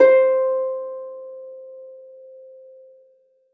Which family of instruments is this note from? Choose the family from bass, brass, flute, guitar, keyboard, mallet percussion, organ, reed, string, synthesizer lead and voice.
string